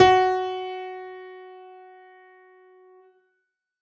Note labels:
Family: keyboard; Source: acoustic; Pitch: F#4; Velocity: 127; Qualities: bright

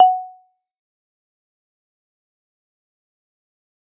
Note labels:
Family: mallet percussion; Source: acoustic; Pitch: F#5; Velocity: 100; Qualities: dark, fast decay, percussive, reverb

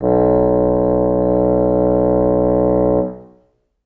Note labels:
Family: reed; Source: acoustic; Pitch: B1; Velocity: 25; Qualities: reverb

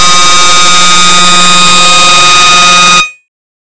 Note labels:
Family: bass; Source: synthesizer; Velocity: 50; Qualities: bright, distorted

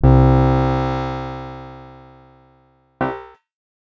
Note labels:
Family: guitar; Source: acoustic; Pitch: C2; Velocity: 50; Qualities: bright, distorted

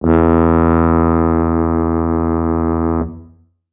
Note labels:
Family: brass; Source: acoustic; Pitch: E2; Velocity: 127

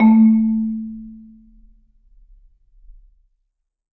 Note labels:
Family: mallet percussion; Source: acoustic; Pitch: A3; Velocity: 75; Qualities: dark, reverb

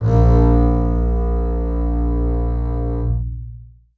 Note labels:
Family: string; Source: acoustic; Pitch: A#1; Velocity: 127; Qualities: long release, reverb

